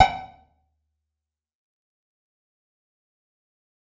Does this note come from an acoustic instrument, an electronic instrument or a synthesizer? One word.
electronic